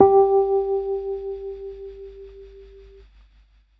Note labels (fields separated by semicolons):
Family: keyboard; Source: electronic; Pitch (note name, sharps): G4; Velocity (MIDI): 50